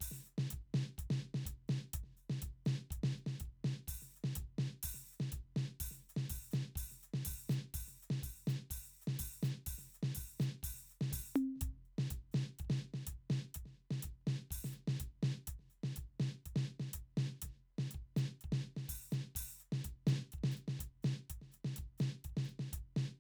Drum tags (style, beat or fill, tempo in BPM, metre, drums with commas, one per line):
calypso
beat
124 BPM
4/4
closed hi-hat, open hi-hat, hi-hat pedal, snare, high tom, kick